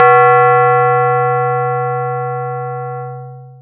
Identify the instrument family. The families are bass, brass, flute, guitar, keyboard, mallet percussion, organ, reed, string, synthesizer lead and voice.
mallet percussion